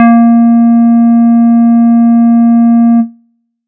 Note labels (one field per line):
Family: bass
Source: synthesizer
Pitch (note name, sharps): A#3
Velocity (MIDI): 100